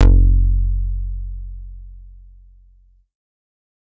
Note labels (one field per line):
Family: bass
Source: synthesizer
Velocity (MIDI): 127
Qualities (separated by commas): distorted